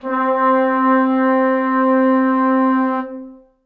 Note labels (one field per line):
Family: brass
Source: acoustic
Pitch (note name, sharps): C4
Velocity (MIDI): 50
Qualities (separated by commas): dark, reverb